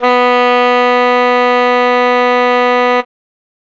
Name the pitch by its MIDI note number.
59